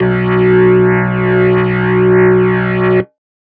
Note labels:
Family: organ; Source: electronic; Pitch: B1; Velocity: 127

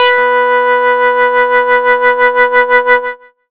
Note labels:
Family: bass; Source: synthesizer; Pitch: B4; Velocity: 25; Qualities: distorted

